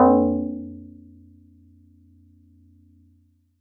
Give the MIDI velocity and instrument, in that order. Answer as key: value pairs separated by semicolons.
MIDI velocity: 75; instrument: acoustic mallet percussion instrument